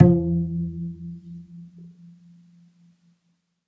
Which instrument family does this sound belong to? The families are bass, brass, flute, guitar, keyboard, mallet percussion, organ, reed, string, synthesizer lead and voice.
string